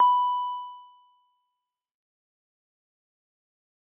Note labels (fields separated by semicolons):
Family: mallet percussion; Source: acoustic; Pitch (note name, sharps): B5; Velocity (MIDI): 100; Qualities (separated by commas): bright, fast decay